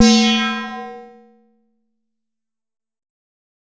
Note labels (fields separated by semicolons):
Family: bass; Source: synthesizer; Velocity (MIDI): 25; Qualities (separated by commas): bright, distorted, fast decay